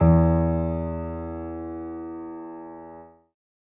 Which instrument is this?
acoustic keyboard